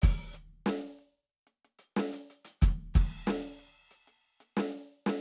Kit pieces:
crash, closed hi-hat, open hi-hat, hi-hat pedal, snare and kick